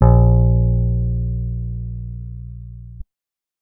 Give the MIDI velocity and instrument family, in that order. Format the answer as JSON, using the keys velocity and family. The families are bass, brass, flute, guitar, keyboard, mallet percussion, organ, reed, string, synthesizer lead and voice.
{"velocity": 25, "family": "guitar"}